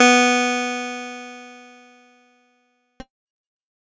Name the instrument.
electronic keyboard